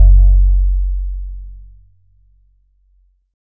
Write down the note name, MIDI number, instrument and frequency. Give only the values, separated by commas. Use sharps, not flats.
F#1, 30, electronic keyboard, 46.25 Hz